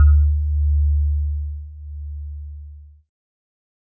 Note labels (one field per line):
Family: keyboard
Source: electronic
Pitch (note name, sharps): D2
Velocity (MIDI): 50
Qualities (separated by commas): multiphonic